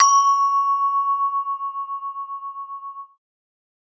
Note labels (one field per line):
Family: mallet percussion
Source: acoustic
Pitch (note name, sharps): C#6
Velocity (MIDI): 127